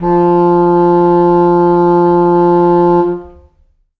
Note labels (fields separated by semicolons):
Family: reed; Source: acoustic; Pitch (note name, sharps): F3; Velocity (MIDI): 25; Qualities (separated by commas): long release, reverb